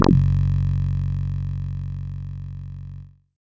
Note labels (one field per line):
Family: bass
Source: synthesizer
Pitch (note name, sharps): F#1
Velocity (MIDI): 75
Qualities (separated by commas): distorted